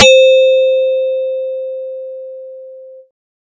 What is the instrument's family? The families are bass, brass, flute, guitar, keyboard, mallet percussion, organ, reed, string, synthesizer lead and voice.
bass